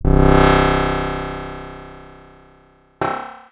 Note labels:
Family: guitar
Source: acoustic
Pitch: C1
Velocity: 75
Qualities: bright, distorted

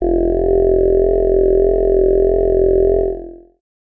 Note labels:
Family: voice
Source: synthesizer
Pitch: F1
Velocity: 25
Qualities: long release

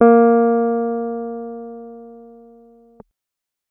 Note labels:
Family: keyboard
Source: electronic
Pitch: A#3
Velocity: 75

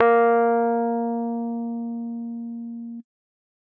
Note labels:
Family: keyboard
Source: electronic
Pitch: A#3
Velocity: 100

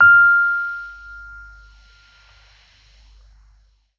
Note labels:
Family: keyboard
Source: electronic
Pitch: F6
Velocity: 25

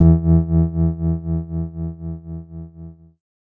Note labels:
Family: keyboard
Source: electronic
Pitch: E2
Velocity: 50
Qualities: dark

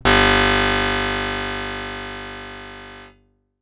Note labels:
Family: guitar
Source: acoustic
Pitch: G1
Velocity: 127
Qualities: bright

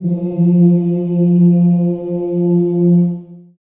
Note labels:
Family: voice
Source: acoustic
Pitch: F3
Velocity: 25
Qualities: long release, reverb

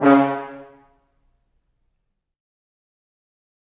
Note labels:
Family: brass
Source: acoustic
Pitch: C#3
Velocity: 127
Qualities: fast decay, percussive, reverb

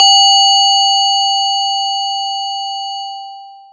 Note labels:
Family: mallet percussion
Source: acoustic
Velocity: 50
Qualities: bright, distorted, long release

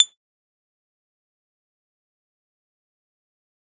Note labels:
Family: guitar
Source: synthesizer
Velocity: 50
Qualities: bright, fast decay, percussive

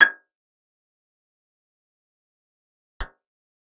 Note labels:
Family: guitar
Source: acoustic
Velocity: 25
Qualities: fast decay, percussive, reverb

